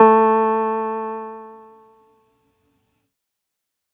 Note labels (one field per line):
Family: keyboard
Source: electronic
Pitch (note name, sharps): A3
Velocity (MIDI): 75